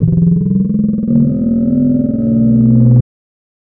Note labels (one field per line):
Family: voice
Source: synthesizer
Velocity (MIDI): 25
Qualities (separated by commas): distorted